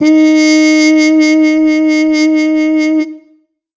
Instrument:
acoustic brass instrument